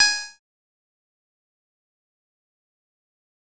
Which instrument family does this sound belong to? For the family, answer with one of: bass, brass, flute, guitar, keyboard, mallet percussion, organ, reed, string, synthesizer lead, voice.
bass